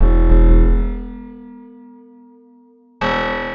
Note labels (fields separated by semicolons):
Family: guitar; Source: acoustic; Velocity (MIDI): 25; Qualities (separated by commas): reverb